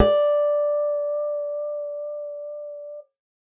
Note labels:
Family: bass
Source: synthesizer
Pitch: D5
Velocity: 127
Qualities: dark, reverb

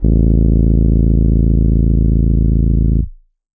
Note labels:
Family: keyboard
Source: electronic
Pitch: A0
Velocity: 100

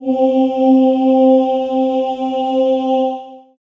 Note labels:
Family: voice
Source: acoustic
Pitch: C4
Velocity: 50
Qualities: dark, reverb

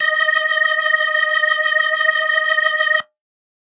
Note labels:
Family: organ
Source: electronic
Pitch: D#5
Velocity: 25

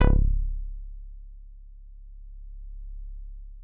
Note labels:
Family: guitar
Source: synthesizer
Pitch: C#1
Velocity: 127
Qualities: long release

